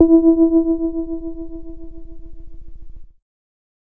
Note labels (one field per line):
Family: keyboard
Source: electronic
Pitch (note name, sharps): E4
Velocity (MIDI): 50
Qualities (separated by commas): dark